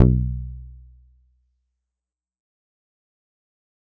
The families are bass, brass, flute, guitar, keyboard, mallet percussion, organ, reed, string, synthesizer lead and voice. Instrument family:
bass